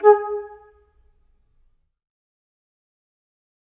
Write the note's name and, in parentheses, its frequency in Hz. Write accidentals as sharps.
G#4 (415.3 Hz)